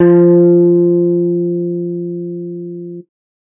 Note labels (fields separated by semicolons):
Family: guitar; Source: electronic; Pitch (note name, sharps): F3; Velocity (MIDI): 25; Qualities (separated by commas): distorted